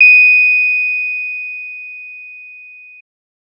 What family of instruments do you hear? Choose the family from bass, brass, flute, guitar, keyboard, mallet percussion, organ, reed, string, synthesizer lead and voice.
bass